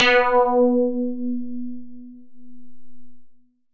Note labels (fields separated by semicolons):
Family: synthesizer lead; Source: synthesizer; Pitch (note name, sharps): B3; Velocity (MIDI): 100